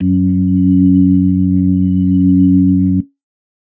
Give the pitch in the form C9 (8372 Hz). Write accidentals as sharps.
F#2 (92.5 Hz)